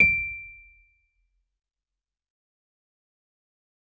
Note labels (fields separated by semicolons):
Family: keyboard; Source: electronic; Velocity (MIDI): 127; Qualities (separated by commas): fast decay, percussive